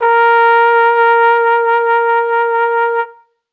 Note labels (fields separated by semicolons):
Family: brass; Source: acoustic; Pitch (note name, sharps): A#4; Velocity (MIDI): 25